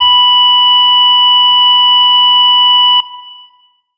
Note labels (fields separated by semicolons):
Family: organ; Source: electronic; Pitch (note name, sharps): B5; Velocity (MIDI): 127; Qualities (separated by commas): long release